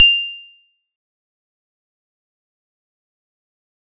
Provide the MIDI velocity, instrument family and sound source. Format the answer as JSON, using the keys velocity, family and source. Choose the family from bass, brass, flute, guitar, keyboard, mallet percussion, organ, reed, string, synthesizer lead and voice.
{"velocity": 50, "family": "mallet percussion", "source": "acoustic"}